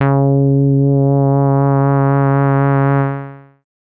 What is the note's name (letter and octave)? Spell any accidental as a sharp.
C#3